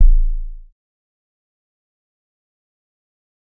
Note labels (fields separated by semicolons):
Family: bass; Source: synthesizer; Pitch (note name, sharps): A0; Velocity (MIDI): 50; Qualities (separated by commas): dark, fast decay, percussive